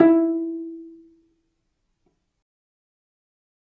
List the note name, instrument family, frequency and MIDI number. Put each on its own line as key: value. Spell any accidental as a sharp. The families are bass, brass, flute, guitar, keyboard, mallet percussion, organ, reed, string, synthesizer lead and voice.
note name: E4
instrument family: string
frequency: 329.6 Hz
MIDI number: 64